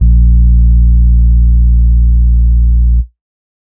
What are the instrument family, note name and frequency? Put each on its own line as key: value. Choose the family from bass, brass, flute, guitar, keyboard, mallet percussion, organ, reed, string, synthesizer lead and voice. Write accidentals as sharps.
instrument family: keyboard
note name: A#1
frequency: 58.27 Hz